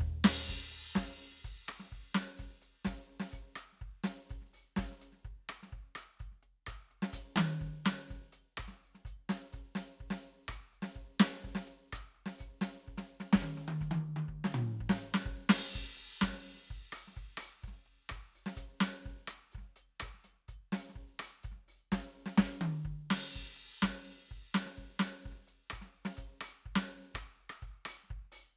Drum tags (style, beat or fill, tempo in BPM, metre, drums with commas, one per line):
reggae
beat
126 BPM
4/4
crash, closed hi-hat, open hi-hat, hi-hat pedal, snare, cross-stick, high tom, mid tom, kick